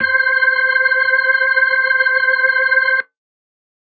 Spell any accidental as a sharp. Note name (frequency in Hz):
C5 (523.3 Hz)